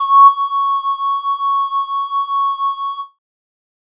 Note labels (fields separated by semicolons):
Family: flute; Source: synthesizer; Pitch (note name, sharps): C#6; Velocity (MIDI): 50; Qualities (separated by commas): distorted